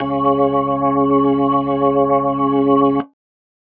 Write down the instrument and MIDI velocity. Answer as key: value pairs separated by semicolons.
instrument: electronic organ; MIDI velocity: 127